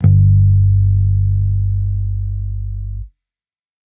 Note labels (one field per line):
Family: bass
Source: electronic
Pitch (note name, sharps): G1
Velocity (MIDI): 50